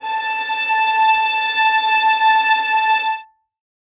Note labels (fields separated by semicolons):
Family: string; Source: acoustic; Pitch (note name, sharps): A5; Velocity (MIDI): 50; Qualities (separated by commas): reverb